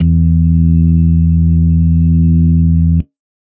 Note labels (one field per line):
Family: organ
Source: electronic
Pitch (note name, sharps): E2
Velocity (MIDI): 127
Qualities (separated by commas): dark